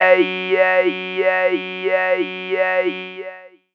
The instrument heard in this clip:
synthesizer voice